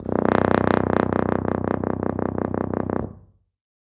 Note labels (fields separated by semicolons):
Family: brass; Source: acoustic; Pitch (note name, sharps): B0; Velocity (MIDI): 127